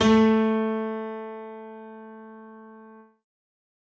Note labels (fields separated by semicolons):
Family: keyboard; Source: acoustic; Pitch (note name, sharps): A3; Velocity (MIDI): 127